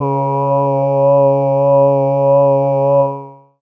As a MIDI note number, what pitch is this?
49